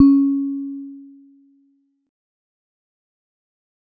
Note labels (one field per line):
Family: mallet percussion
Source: acoustic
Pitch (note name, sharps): C#4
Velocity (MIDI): 50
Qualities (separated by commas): fast decay